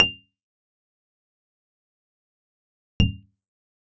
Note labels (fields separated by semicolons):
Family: guitar; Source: acoustic; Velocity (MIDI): 100; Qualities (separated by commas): percussive